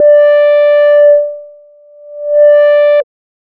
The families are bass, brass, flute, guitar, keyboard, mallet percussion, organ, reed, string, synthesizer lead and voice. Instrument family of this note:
bass